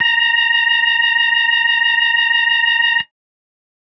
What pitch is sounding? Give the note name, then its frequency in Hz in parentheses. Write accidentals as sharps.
A#5 (932.3 Hz)